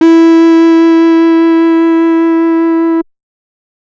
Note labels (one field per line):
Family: bass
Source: synthesizer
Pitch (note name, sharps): E4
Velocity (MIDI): 25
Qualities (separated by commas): distorted